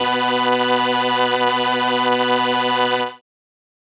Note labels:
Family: keyboard; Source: synthesizer; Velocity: 127; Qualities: bright

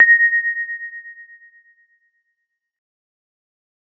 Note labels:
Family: keyboard; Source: electronic; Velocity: 100; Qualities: fast decay

